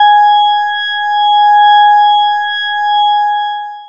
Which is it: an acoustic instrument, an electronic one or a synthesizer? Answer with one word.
synthesizer